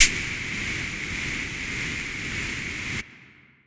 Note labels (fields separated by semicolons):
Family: flute; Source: acoustic; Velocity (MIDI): 50; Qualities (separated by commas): distorted